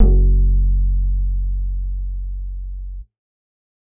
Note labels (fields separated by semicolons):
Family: bass; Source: synthesizer; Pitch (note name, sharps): F#1; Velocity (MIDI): 100; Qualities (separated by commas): dark, reverb